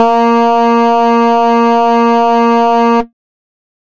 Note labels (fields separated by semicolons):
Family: bass; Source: synthesizer; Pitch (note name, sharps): A#3; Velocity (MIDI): 127; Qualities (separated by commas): bright, distorted, multiphonic, tempo-synced